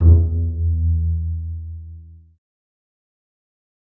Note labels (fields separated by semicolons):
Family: string; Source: acoustic; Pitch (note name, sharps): E2; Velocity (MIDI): 127; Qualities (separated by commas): dark, fast decay, reverb